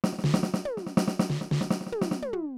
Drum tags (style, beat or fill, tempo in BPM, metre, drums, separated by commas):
New Orleans funk, fill, 93 BPM, 4/4, snare, high tom, mid tom, floor tom